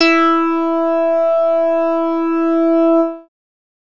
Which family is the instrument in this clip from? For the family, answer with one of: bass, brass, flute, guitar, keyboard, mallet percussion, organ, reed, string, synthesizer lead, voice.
bass